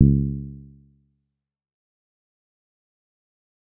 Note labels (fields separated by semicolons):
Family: bass; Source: synthesizer; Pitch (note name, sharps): C#2; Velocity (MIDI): 25; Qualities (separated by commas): dark, fast decay, percussive